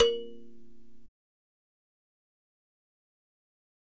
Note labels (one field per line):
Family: mallet percussion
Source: acoustic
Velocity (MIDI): 50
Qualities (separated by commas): fast decay, reverb